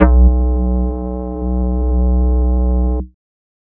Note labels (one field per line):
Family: flute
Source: synthesizer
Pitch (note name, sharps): B1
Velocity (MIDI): 127